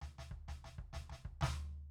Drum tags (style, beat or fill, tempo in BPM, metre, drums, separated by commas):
jazz, fill, 125 BPM, 4/4, snare, floor tom, kick